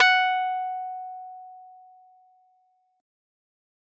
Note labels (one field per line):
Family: keyboard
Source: electronic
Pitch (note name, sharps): F#5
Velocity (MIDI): 127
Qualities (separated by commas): distorted